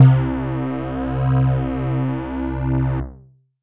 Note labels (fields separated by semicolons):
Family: keyboard; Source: electronic; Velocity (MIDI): 127; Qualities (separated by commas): distorted